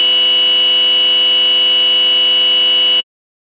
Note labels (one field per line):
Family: bass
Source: synthesizer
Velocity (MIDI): 127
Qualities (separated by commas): bright, distorted